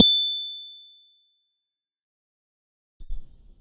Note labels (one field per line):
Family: keyboard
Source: electronic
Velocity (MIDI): 100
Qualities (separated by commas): fast decay